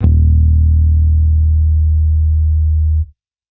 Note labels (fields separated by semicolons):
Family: bass; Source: electronic; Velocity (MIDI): 100